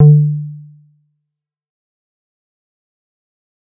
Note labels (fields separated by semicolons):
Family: bass; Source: synthesizer; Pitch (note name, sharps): D3; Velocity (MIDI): 75; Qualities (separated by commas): dark, fast decay, percussive